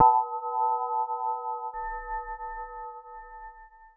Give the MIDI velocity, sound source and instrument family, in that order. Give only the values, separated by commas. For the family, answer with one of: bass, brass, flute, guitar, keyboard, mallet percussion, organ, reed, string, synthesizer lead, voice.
100, synthesizer, mallet percussion